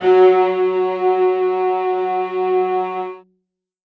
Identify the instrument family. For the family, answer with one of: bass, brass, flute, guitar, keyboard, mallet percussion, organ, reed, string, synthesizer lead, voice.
string